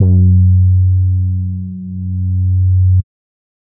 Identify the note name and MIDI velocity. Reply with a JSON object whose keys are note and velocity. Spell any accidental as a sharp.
{"note": "F#2", "velocity": 75}